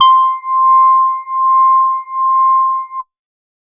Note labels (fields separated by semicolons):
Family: organ; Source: electronic; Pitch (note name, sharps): C6; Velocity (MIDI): 127